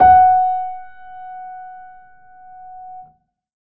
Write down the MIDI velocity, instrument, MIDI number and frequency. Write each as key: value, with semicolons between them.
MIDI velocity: 50; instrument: acoustic keyboard; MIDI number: 78; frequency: 740 Hz